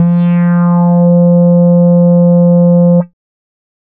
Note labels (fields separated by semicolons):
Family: bass; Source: synthesizer; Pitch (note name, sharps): F3; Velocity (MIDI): 100; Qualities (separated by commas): dark, distorted